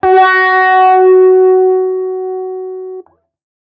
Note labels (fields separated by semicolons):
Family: guitar; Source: electronic; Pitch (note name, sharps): F#4; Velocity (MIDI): 127; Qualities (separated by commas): distorted, non-linear envelope